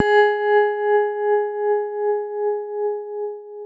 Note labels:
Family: guitar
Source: electronic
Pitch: G#4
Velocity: 127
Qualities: bright, long release, reverb

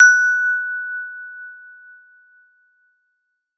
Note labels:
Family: mallet percussion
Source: acoustic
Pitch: F#6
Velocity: 100

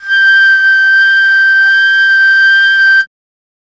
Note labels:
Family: flute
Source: acoustic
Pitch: G6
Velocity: 100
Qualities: multiphonic

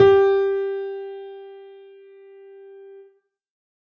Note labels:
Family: keyboard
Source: acoustic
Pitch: G4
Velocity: 100

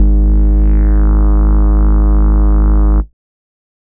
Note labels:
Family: bass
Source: synthesizer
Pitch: G#1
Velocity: 127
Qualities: distorted

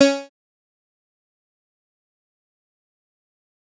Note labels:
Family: bass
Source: synthesizer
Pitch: C#4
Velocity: 100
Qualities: bright, distorted, fast decay, percussive

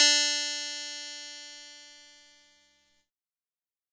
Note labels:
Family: keyboard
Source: electronic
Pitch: D4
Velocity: 100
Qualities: bright, distorted

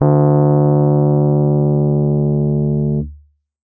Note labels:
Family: keyboard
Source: electronic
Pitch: D2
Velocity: 127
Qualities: dark

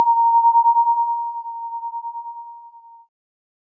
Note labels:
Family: keyboard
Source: electronic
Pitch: A#5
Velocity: 100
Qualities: multiphonic

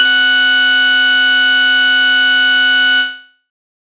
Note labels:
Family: bass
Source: synthesizer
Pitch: F#6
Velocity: 75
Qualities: bright, distorted

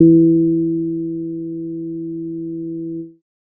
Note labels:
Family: bass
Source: synthesizer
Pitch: E3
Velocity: 75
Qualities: dark

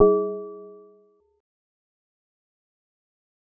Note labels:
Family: mallet percussion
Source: synthesizer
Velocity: 50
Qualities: fast decay, multiphonic, percussive

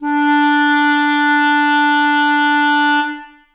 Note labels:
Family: reed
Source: acoustic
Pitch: D4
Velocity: 127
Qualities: reverb

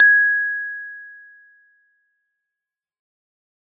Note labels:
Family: keyboard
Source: electronic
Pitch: G#6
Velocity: 25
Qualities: fast decay

